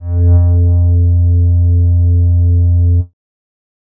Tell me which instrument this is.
synthesizer bass